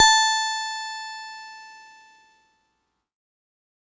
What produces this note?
electronic keyboard